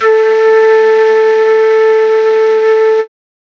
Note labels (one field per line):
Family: flute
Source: acoustic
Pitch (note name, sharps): A4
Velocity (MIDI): 50